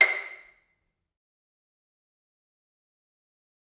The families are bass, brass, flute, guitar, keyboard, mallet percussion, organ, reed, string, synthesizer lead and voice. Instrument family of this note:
string